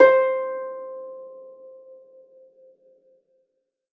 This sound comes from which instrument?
acoustic string instrument